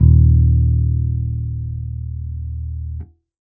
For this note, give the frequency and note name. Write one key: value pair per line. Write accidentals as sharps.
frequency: 38.89 Hz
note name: D#1